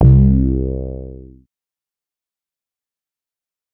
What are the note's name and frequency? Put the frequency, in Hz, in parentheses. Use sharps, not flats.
C2 (65.41 Hz)